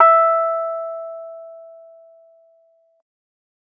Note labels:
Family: keyboard; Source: electronic; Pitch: E5; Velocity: 127

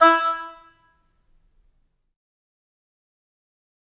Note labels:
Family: reed; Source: acoustic; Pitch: E4; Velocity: 75; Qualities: fast decay, percussive, reverb

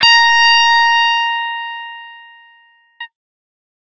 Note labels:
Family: guitar; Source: electronic; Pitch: A#5; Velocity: 100; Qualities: bright, distorted

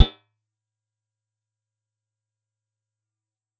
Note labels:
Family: guitar; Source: acoustic; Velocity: 127; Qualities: fast decay, percussive

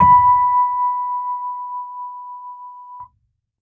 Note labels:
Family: keyboard; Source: electronic; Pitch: B5; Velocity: 75

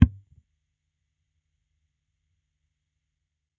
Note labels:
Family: bass; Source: electronic; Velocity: 25; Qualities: percussive

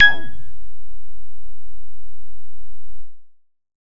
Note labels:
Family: bass; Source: synthesizer; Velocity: 25; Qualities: distorted

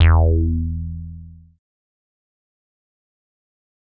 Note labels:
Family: bass; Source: synthesizer; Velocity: 50; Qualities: distorted, fast decay

